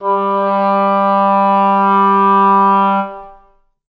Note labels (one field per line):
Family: reed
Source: acoustic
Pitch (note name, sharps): G3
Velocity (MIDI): 75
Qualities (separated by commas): reverb